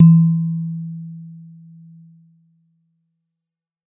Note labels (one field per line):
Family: mallet percussion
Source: acoustic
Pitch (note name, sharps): E3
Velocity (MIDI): 100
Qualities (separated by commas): dark